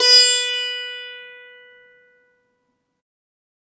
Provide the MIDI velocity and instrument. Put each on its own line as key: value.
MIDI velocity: 25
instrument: acoustic guitar